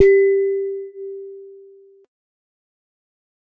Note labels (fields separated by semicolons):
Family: mallet percussion; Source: acoustic; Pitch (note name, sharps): G4; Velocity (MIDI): 25; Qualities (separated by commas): fast decay, non-linear envelope